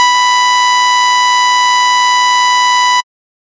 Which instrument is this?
synthesizer bass